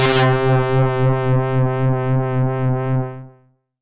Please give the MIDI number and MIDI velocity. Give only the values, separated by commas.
48, 127